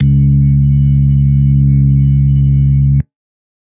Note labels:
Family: organ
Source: electronic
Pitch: C#2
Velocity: 100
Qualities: dark

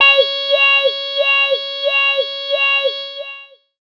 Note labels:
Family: voice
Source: synthesizer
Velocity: 127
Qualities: long release, non-linear envelope, tempo-synced

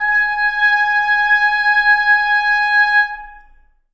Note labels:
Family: reed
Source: acoustic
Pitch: G#5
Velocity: 75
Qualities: long release, reverb

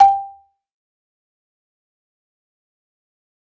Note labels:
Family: mallet percussion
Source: acoustic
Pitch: G5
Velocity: 50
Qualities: fast decay, percussive, reverb

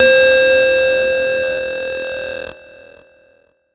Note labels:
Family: keyboard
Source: electronic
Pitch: C5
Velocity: 25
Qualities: bright, distorted

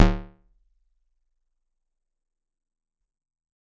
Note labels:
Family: guitar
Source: electronic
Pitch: D1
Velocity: 50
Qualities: fast decay, percussive

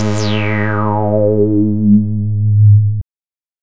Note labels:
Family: bass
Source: synthesizer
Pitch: G#2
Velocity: 127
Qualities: bright, distorted

